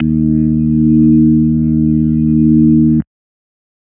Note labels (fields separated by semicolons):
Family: organ; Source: electronic; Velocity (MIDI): 25